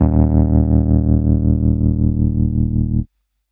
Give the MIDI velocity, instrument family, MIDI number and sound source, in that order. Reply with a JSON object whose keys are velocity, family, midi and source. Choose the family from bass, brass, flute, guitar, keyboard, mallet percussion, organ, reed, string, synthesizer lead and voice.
{"velocity": 100, "family": "keyboard", "midi": 27, "source": "electronic"}